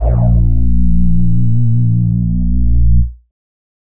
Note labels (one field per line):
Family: voice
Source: synthesizer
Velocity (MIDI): 127